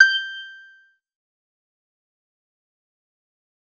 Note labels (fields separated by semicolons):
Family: bass; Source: synthesizer; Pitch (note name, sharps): G6; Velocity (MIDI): 25; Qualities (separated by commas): distorted, fast decay, percussive